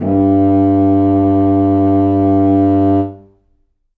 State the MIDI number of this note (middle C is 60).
43